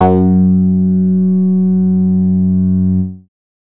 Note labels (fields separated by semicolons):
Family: bass; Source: synthesizer; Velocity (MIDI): 127; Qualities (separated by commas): distorted